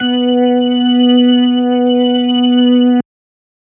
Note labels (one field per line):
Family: organ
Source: electronic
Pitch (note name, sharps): B3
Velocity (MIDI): 75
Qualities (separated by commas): distorted